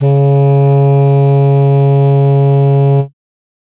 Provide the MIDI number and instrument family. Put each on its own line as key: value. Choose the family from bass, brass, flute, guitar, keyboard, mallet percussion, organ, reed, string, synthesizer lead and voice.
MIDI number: 49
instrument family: reed